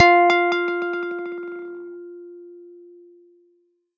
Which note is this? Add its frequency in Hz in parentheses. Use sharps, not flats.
F4 (349.2 Hz)